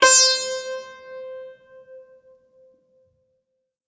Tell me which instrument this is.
acoustic guitar